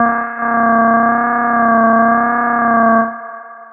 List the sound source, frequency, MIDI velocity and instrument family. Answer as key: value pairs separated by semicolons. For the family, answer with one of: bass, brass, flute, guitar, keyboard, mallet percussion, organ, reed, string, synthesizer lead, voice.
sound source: synthesizer; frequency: 233.1 Hz; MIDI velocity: 127; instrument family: bass